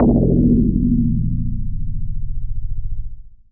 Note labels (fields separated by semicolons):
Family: synthesizer lead; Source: synthesizer; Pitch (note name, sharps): A#-1; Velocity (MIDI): 25